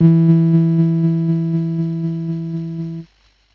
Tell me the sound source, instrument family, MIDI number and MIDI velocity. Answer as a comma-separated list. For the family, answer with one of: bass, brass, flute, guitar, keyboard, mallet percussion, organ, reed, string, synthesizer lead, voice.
electronic, keyboard, 52, 25